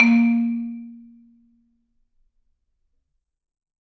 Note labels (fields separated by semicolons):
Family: mallet percussion; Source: acoustic; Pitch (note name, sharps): A#3; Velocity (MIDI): 127; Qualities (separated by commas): reverb